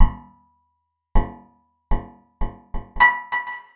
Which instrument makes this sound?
acoustic guitar